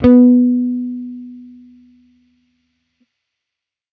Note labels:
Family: bass; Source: electronic; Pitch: B3; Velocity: 25; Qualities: distorted

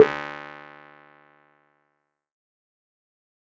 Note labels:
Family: keyboard; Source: electronic; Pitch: D2; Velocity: 100; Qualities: fast decay, percussive

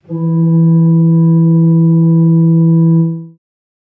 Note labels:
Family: organ; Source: acoustic; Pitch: E3; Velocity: 127; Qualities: reverb

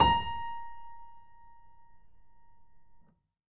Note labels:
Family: keyboard; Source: acoustic; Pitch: A#5; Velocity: 100; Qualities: reverb

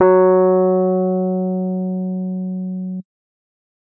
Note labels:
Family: keyboard; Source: electronic; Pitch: F#3; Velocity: 127; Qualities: dark

